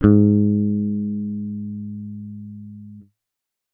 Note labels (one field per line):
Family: bass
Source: electronic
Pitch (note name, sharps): G#2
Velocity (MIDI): 75